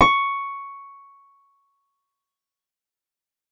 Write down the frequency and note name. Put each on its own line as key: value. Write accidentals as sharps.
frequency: 1109 Hz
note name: C#6